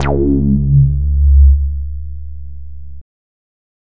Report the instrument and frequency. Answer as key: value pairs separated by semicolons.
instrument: synthesizer bass; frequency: 69.3 Hz